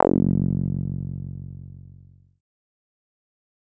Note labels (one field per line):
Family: synthesizer lead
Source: synthesizer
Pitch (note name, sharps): F#1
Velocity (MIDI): 75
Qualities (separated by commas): distorted, fast decay